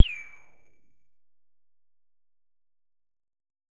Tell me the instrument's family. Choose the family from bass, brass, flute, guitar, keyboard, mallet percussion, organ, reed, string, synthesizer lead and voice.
bass